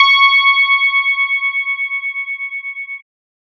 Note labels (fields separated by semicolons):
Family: bass; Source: synthesizer; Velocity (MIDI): 100